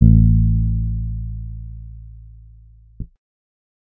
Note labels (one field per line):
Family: bass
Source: synthesizer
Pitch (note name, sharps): A1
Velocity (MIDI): 50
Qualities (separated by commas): dark